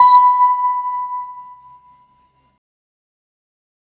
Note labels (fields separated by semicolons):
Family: organ; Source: electronic; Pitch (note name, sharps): B5; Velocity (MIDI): 25; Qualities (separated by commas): fast decay